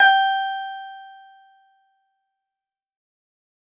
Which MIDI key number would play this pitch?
79